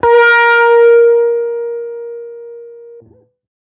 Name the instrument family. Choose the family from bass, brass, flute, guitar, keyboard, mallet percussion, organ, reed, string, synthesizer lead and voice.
guitar